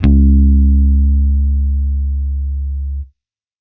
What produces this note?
electronic bass